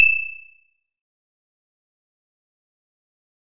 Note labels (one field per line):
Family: bass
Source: synthesizer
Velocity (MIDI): 127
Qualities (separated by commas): bright, distorted, fast decay, percussive